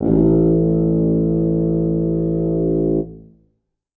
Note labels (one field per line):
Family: brass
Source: acoustic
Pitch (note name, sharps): A1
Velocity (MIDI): 75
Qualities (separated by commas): dark, reverb